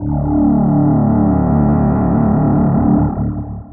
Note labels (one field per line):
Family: voice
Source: synthesizer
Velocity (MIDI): 100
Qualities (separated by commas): distorted, long release